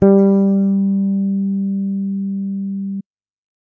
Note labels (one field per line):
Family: bass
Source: electronic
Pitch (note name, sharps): G3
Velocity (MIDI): 100